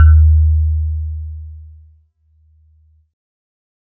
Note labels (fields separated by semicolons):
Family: keyboard; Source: synthesizer; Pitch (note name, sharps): D#2; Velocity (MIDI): 100